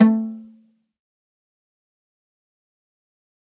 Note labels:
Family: string; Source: acoustic; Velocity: 50; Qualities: fast decay, percussive, reverb

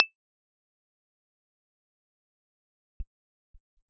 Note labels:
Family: keyboard; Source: electronic; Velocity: 75; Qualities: fast decay, percussive

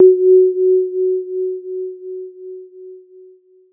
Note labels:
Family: keyboard; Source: electronic; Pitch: F#4; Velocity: 127; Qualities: dark

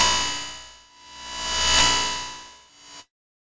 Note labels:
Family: guitar; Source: electronic; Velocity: 50; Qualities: bright, distorted

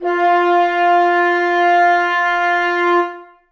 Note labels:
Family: reed; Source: acoustic; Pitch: F4; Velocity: 100; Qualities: reverb

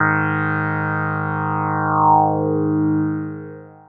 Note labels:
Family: synthesizer lead; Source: synthesizer; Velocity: 127; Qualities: long release

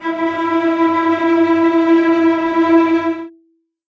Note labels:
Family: string; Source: acoustic; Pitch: E4; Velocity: 50; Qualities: bright, non-linear envelope, reverb

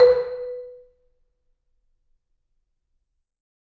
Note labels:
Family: mallet percussion; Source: acoustic; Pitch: B4; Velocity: 127; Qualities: reverb

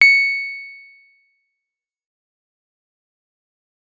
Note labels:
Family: guitar; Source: electronic; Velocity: 25; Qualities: fast decay

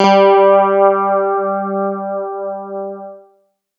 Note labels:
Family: guitar; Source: electronic; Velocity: 100

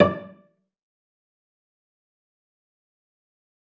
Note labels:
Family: string; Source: acoustic; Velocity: 127; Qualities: fast decay, percussive, reverb

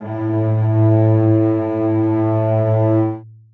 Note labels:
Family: string; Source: acoustic; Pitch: A2; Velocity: 25; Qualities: reverb

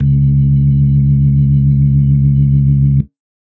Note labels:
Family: organ; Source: electronic; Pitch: C#2; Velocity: 127; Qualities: dark, reverb

